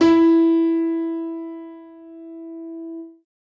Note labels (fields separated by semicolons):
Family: keyboard; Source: acoustic; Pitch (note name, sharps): E4; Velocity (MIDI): 127